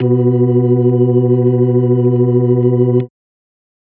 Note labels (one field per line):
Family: organ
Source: electronic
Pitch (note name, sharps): B2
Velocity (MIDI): 50